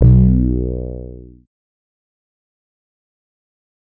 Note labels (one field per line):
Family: bass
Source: synthesizer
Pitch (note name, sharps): B1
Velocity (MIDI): 100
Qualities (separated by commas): distorted, fast decay